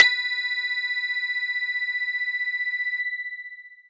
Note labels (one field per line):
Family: mallet percussion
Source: electronic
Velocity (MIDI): 127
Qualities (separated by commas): long release